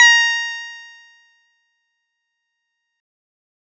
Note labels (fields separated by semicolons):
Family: guitar; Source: synthesizer; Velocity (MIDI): 50; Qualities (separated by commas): bright